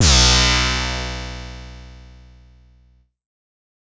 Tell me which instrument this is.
synthesizer bass